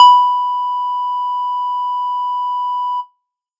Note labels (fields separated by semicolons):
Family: bass; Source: synthesizer; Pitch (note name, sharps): B5; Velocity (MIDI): 25